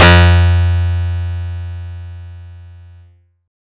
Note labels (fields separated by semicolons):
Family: guitar; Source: acoustic; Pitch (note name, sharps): F2; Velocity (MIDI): 127; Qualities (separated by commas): bright